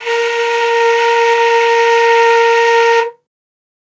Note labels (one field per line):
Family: flute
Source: acoustic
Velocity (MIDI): 25